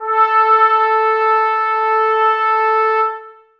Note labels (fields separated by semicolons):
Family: brass; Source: acoustic; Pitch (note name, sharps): A4; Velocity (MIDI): 75; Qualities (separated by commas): bright, reverb